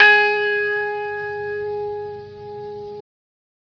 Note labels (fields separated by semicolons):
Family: keyboard; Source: electronic; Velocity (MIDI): 127; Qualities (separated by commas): bright